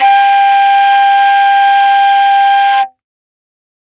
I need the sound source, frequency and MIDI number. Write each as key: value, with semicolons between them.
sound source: acoustic; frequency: 784 Hz; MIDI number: 79